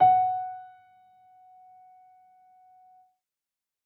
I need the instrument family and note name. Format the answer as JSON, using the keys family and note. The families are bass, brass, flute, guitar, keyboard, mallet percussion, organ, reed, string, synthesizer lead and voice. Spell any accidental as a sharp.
{"family": "keyboard", "note": "F#5"}